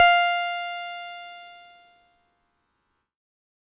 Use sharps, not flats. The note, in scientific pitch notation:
F5